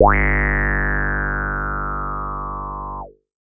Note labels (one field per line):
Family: bass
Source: synthesizer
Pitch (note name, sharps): G1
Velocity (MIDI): 100